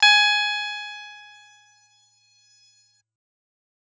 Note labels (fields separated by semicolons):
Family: guitar; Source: electronic; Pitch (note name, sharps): G#5; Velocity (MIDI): 127; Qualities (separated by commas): bright